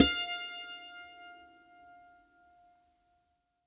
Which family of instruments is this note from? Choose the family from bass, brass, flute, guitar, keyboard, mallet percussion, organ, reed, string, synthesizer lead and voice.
guitar